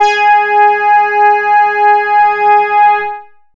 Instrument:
synthesizer bass